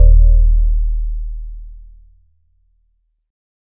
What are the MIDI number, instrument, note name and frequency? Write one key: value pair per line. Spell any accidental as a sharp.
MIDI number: 27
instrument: electronic keyboard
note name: D#1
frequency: 38.89 Hz